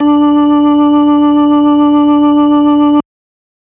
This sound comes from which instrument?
electronic organ